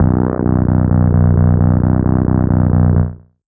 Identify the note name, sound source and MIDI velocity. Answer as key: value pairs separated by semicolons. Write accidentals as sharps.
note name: B0; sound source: synthesizer; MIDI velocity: 127